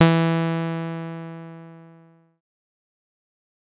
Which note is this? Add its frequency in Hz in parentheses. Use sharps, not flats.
E3 (164.8 Hz)